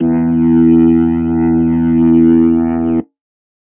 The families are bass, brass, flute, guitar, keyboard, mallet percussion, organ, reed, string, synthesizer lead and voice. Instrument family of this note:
organ